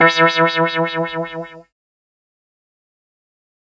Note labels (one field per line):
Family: keyboard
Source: synthesizer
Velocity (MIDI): 50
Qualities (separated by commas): distorted, fast decay